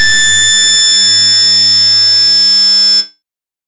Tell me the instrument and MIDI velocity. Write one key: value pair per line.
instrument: synthesizer bass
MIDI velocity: 127